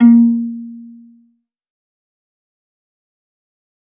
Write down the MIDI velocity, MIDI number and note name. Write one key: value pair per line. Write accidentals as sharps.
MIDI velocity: 75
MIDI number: 58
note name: A#3